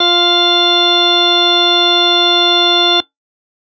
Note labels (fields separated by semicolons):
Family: organ; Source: electronic; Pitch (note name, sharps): F4; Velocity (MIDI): 127